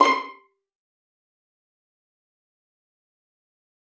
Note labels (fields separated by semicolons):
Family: string; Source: acoustic; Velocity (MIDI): 25; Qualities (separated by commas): fast decay, percussive, reverb